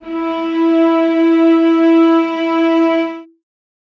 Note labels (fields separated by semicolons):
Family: string; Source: acoustic; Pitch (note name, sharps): E4; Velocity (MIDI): 50; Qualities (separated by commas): reverb